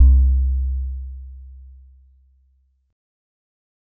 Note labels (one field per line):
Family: mallet percussion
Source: acoustic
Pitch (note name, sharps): C2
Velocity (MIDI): 25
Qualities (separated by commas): dark